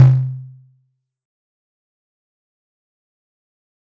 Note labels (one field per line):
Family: mallet percussion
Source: acoustic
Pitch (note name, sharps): C3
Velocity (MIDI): 100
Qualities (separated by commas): fast decay, percussive